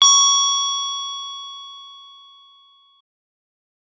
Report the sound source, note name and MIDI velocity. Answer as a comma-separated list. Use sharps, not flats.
electronic, C#6, 50